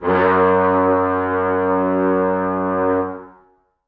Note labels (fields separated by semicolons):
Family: brass; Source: acoustic; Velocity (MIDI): 100; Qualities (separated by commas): reverb